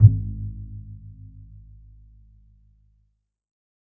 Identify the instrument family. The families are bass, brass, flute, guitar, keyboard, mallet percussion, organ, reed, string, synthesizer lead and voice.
string